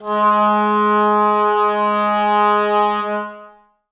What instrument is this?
acoustic reed instrument